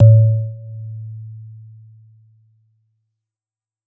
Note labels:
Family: mallet percussion; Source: acoustic; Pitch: A2; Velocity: 127; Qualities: dark, non-linear envelope

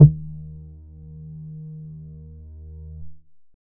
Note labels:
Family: bass; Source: synthesizer; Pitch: D#2; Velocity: 25; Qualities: distorted

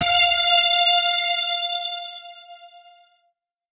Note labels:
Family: guitar; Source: electronic; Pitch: F5; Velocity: 75

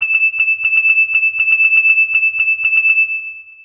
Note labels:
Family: mallet percussion; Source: synthesizer; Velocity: 127; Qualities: long release, multiphonic, tempo-synced

